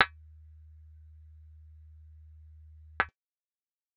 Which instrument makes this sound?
synthesizer bass